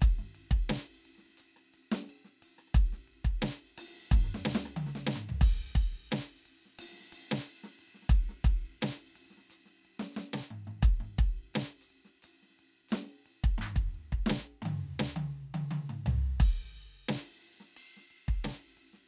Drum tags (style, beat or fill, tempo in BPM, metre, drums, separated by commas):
rock, beat, 88 BPM, 4/4, crash, ride, ride bell, hi-hat pedal, percussion, snare, cross-stick, high tom, mid tom, floor tom, kick